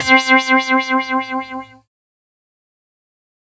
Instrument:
synthesizer keyboard